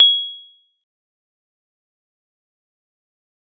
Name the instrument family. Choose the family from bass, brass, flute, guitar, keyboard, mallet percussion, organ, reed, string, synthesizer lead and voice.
mallet percussion